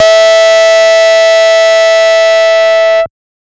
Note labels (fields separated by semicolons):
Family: bass; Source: synthesizer; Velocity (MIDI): 75; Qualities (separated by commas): bright, distorted, multiphonic